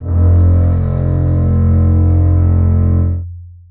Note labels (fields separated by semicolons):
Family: string; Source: acoustic; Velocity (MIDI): 75; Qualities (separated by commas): long release, reverb